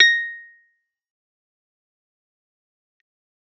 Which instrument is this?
electronic keyboard